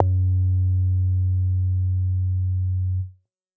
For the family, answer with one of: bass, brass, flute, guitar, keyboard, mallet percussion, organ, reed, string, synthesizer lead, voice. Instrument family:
bass